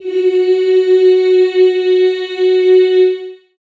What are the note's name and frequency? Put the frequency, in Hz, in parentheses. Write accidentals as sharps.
F#4 (370 Hz)